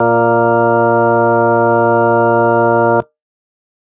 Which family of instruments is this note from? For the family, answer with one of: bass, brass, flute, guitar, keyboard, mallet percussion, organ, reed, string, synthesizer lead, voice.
organ